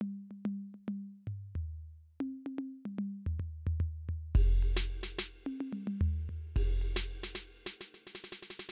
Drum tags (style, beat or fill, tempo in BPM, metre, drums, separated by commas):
rock, fill, 110 BPM, 4/4, ride, snare, high tom, mid tom, floor tom, kick